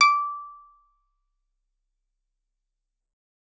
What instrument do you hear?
acoustic guitar